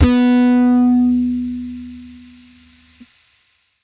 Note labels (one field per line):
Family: bass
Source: electronic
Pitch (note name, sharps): B3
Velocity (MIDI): 25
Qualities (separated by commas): bright, distorted